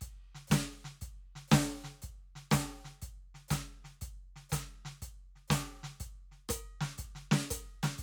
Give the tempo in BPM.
120 BPM